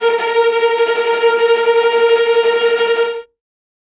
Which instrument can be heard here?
acoustic string instrument